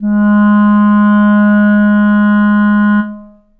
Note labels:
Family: reed; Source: acoustic; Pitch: G#3; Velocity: 50; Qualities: dark, reverb

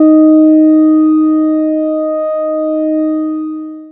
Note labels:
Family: bass; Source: synthesizer; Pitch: D#4; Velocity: 75; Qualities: long release

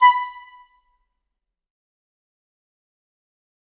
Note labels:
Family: flute; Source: acoustic; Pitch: B5; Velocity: 50; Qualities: fast decay, percussive, reverb

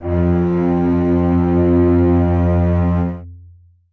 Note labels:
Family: string; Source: acoustic; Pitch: F2; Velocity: 75; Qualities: long release, reverb

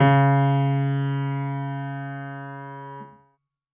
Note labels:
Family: keyboard; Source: acoustic; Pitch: C#3; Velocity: 50

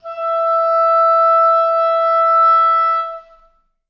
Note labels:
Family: reed; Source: acoustic; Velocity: 75; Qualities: reverb

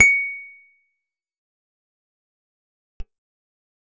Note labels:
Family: guitar; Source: acoustic; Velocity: 25; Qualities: fast decay, percussive

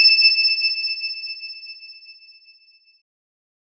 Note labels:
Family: keyboard; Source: electronic; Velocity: 75; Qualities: bright

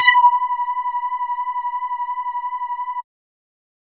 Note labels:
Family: bass; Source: synthesizer; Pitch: B5; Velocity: 127

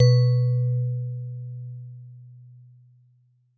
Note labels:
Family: mallet percussion; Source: acoustic; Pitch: B2; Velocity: 100

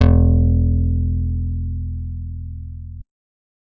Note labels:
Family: guitar; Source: acoustic; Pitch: E1; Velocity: 75

